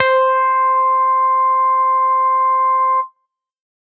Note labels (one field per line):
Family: bass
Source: synthesizer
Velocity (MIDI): 100